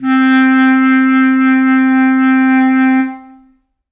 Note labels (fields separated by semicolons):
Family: reed; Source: acoustic; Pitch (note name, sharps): C4; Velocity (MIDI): 100; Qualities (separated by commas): long release, reverb